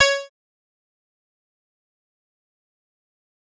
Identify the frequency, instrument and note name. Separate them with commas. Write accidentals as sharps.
554.4 Hz, synthesizer bass, C#5